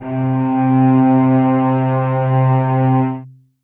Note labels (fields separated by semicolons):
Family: string; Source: acoustic; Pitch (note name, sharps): C3; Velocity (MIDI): 50; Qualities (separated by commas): reverb